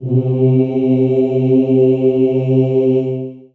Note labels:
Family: voice; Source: acoustic; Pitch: C3; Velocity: 127; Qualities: dark, long release, reverb

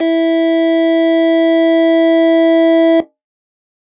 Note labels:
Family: organ; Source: electronic; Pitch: E4; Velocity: 127; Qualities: distorted

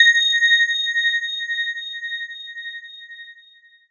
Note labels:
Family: mallet percussion; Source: electronic; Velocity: 50; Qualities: bright

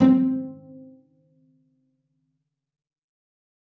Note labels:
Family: string; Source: acoustic; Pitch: C4; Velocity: 100; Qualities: dark, fast decay, percussive, reverb

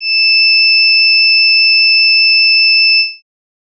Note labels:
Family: organ; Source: electronic; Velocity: 25; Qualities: bright

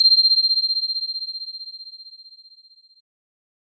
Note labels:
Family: bass; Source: synthesizer; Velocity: 127; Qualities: bright

